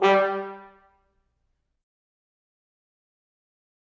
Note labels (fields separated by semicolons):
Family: brass; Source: acoustic; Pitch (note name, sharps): G3; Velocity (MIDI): 100; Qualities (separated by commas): fast decay, reverb